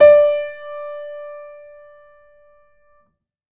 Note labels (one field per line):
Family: keyboard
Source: acoustic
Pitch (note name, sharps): D5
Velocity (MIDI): 127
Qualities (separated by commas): reverb